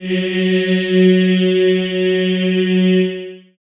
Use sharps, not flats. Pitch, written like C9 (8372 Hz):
F#3 (185 Hz)